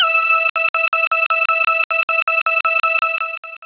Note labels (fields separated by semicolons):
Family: synthesizer lead; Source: synthesizer; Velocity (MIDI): 25; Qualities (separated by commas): long release